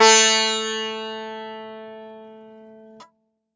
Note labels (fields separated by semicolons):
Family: guitar; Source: acoustic; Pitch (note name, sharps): A3; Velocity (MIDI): 75; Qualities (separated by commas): bright, multiphonic, reverb